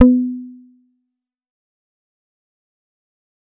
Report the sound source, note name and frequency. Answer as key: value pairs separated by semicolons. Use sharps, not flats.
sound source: synthesizer; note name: B3; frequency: 246.9 Hz